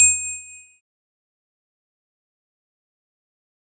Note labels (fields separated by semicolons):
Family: keyboard; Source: electronic; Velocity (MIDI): 127; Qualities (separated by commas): bright, fast decay, percussive, reverb